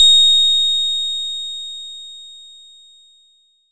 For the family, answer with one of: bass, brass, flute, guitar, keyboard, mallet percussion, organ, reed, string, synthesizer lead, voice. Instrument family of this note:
bass